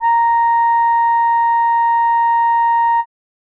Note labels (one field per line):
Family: reed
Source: acoustic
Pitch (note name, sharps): A#5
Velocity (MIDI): 25